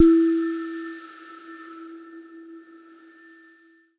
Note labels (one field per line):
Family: mallet percussion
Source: electronic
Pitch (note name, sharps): E4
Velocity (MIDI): 100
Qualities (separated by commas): bright, long release, non-linear envelope